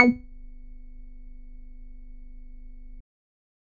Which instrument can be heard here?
synthesizer bass